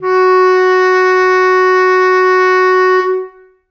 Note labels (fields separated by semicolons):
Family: reed; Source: acoustic; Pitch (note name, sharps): F#4; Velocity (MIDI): 100; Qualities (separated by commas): long release, reverb